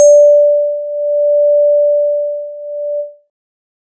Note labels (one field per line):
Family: synthesizer lead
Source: synthesizer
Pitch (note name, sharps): D5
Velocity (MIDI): 127